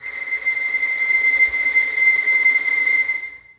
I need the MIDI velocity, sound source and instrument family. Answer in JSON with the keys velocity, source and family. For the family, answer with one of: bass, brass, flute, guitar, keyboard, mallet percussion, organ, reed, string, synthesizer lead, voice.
{"velocity": 50, "source": "acoustic", "family": "string"}